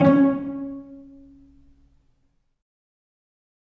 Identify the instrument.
acoustic string instrument